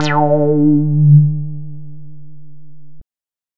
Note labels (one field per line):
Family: bass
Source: synthesizer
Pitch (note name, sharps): D3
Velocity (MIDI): 75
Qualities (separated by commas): distorted